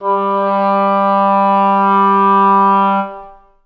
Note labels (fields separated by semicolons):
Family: reed; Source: acoustic; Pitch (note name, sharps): G3; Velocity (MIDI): 100; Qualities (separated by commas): reverb